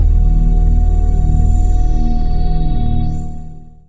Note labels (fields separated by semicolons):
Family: synthesizer lead; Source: synthesizer; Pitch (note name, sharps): D#0; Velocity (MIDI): 25; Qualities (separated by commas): long release